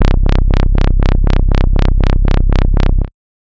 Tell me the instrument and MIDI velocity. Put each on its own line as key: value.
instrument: synthesizer bass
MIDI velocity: 50